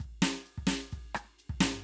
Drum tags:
punk
fill
128 BPM
4/4
ride, snare, cross-stick, floor tom, kick

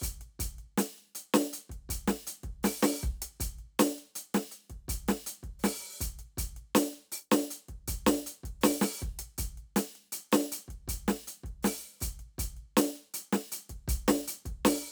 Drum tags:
funk
beat
80 BPM
4/4
closed hi-hat, open hi-hat, hi-hat pedal, snare, kick

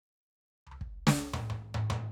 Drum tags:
Afro-Cuban rumba
fill
110 BPM
4/4
snare, high tom, floor tom, kick

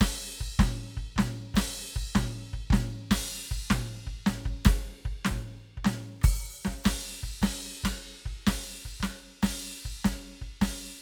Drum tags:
klezmer
beat
152 BPM
4/4
crash, ride, ride bell, open hi-hat, snare, cross-stick, mid tom, kick

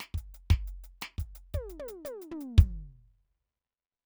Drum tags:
chacarera
beat
118 BPM
4/4
closed hi-hat, snare, high tom, floor tom, kick

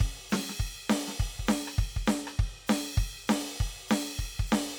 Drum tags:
rockabilly
beat
200 BPM
4/4
crash, hi-hat pedal, snare, cross-stick, kick

